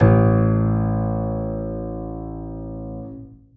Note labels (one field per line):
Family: keyboard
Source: acoustic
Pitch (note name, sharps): A1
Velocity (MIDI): 100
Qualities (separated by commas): reverb